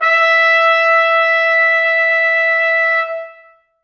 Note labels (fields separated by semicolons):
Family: brass; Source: acoustic; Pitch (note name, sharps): E5; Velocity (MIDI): 100; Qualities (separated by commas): bright, long release, reverb